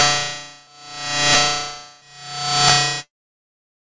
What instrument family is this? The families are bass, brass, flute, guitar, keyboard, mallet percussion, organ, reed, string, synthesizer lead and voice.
guitar